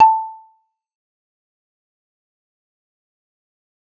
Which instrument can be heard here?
synthesizer bass